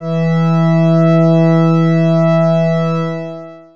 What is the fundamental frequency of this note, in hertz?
164.8 Hz